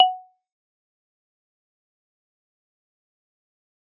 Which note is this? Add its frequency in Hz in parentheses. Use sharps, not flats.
F#5 (740 Hz)